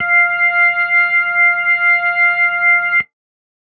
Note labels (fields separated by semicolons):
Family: organ; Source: electronic; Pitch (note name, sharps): F5; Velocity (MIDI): 127